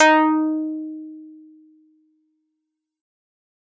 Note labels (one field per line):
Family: keyboard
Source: electronic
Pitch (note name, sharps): D#4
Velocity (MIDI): 127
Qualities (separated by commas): distorted